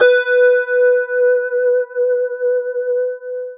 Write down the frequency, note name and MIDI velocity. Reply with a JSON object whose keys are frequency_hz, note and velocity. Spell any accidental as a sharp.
{"frequency_hz": 493.9, "note": "B4", "velocity": 127}